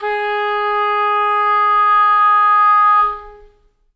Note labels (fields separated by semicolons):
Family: reed; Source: acoustic; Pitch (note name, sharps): G#4; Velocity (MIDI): 25; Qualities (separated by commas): long release, reverb